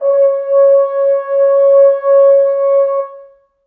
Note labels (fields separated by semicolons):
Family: brass; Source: acoustic; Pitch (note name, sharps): C#5; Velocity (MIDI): 50; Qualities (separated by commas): reverb